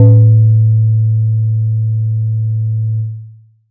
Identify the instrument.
acoustic mallet percussion instrument